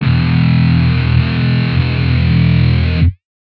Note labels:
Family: guitar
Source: synthesizer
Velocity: 25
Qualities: bright, distorted

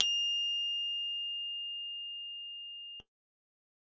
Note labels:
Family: keyboard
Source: electronic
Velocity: 25

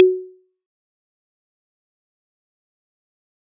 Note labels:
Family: mallet percussion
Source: acoustic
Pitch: F#4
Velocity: 75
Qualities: fast decay, percussive

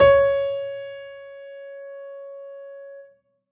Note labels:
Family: keyboard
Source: acoustic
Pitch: C#5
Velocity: 100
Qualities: reverb

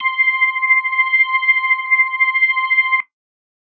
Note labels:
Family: organ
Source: electronic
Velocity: 25

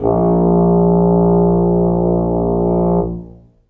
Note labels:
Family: brass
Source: acoustic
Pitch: A#1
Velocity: 25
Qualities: dark, long release, reverb

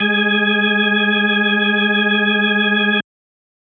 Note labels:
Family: organ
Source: electronic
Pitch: G#3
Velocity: 100

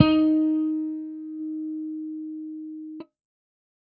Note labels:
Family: bass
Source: electronic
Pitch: D#4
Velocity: 100

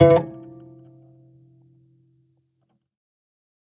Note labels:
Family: string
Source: acoustic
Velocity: 75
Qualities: percussive, reverb

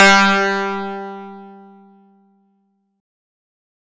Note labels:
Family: guitar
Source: acoustic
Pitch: G3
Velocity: 127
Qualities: bright, distorted

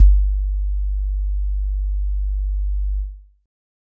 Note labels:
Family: keyboard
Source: electronic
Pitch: G1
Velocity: 50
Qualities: dark

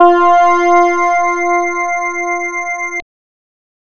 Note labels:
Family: bass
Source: synthesizer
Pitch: F4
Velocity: 50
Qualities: distorted, multiphonic

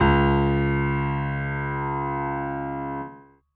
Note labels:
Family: keyboard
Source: acoustic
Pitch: C#2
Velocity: 75

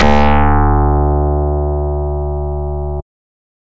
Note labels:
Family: bass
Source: synthesizer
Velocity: 127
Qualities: bright, distorted

